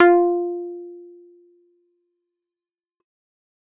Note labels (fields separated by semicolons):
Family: keyboard; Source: electronic; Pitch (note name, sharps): F4; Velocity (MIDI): 50; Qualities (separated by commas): fast decay